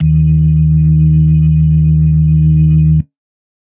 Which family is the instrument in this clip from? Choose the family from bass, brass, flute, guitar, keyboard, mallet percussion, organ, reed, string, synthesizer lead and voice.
organ